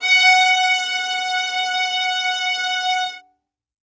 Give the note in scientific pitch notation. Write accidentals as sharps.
F#5